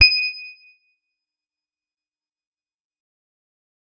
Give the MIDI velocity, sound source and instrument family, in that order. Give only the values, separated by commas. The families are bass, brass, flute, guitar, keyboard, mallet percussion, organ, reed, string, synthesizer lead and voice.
75, electronic, guitar